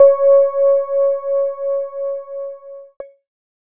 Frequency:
554.4 Hz